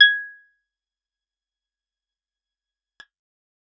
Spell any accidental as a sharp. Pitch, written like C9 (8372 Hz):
G#6 (1661 Hz)